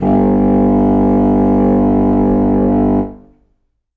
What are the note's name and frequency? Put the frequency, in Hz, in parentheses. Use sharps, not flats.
G1 (49 Hz)